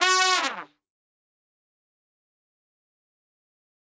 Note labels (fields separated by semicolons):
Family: brass; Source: acoustic; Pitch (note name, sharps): F#4; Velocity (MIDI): 100; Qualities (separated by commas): bright, fast decay, reverb